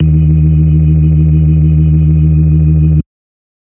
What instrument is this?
electronic organ